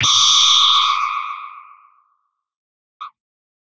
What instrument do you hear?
electronic guitar